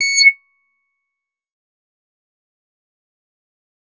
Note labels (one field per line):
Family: bass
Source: synthesizer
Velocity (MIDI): 127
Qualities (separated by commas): bright, distorted, fast decay, percussive